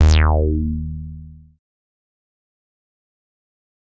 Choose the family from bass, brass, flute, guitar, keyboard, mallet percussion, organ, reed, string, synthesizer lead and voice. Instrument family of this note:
bass